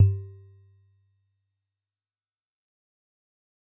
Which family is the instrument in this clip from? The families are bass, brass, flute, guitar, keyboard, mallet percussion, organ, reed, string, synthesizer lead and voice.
mallet percussion